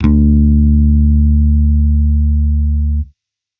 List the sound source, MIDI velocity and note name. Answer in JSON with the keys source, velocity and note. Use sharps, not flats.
{"source": "electronic", "velocity": 100, "note": "D2"}